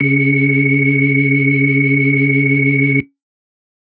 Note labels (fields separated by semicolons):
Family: organ; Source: electronic; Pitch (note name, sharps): C#3; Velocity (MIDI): 100